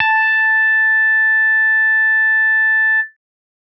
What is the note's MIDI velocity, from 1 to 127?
100